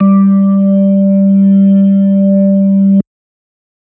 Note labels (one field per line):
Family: organ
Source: electronic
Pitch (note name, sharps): G3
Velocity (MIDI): 75